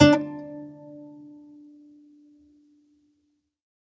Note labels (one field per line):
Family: string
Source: acoustic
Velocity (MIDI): 75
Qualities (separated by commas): percussive, reverb